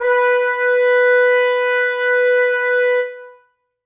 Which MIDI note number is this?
71